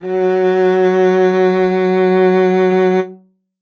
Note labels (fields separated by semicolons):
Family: string; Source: acoustic; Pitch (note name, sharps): F#3; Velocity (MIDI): 100; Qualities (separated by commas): reverb